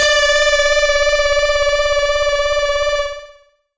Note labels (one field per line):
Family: bass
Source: synthesizer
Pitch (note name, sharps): D5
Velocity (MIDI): 127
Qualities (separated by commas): bright, distorted, tempo-synced